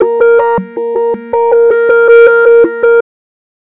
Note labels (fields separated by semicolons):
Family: bass; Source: synthesizer; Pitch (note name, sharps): A#4; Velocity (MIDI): 100; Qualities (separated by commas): tempo-synced